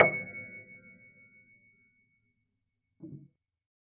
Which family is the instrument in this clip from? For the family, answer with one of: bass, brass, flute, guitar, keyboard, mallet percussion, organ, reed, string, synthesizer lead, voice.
keyboard